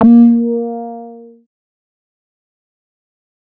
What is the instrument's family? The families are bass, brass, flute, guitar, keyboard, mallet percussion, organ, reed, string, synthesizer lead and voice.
bass